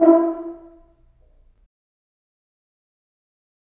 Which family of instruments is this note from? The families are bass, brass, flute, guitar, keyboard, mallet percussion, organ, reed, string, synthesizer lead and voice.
brass